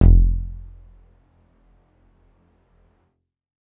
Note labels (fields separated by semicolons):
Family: keyboard; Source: electronic; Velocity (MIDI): 100; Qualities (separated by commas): dark, percussive, reverb